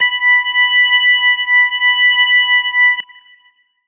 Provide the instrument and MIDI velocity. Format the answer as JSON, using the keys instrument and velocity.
{"instrument": "electronic organ", "velocity": 100}